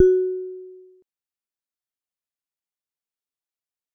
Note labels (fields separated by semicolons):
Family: mallet percussion; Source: acoustic; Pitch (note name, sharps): F#4; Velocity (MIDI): 25; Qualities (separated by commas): dark, fast decay